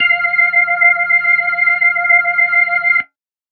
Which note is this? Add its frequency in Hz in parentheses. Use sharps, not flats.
F5 (698.5 Hz)